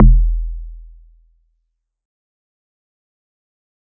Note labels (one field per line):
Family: mallet percussion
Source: acoustic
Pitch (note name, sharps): E1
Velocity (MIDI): 75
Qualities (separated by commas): fast decay